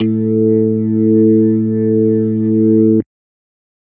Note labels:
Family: organ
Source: electronic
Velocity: 75

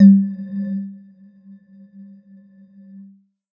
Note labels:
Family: mallet percussion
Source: electronic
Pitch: G3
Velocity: 75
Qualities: dark, non-linear envelope

